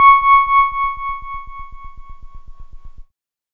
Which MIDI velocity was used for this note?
75